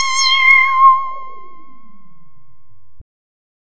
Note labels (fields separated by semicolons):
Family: bass; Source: synthesizer; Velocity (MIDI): 127; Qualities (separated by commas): bright, distorted